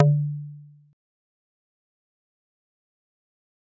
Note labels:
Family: mallet percussion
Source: acoustic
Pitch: D3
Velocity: 25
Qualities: fast decay, percussive

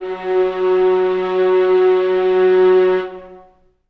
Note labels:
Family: string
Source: acoustic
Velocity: 25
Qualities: long release, reverb

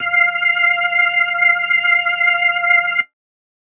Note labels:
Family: organ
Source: electronic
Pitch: F5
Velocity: 127

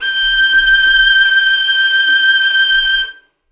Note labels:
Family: string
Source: acoustic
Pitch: G6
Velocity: 50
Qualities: bright

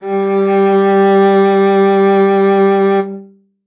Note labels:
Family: string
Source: acoustic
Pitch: G3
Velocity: 75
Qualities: reverb

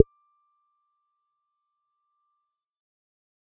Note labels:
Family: bass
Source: synthesizer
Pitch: D6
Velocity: 25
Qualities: fast decay, percussive

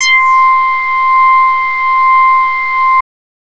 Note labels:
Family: bass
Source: synthesizer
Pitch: C6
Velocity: 25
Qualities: distorted

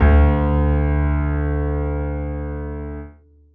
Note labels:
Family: keyboard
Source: acoustic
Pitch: D2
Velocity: 75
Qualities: reverb

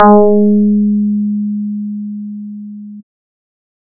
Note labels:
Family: bass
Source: synthesizer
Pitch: G#3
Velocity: 100

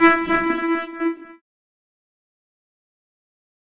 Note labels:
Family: keyboard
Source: electronic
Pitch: E4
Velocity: 50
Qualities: distorted, fast decay, non-linear envelope

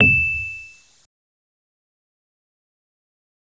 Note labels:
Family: keyboard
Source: electronic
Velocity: 25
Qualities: fast decay

